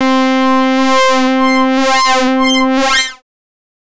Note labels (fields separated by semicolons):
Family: bass; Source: synthesizer; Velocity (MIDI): 50; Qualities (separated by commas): distorted, non-linear envelope